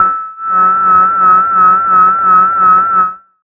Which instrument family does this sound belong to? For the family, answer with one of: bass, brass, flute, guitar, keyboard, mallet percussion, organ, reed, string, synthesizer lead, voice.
bass